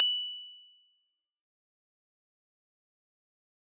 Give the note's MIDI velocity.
25